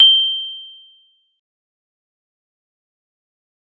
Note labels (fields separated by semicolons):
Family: mallet percussion; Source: acoustic; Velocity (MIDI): 50; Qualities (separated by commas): bright, fast decay, percussive